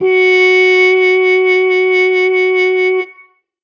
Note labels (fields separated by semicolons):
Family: brass; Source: acoustic; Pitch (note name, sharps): F#4; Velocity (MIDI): 75